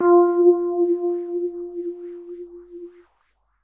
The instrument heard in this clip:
electronic keyboard